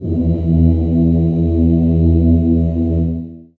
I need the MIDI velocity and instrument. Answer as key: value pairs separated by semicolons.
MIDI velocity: 75; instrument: acoustic voice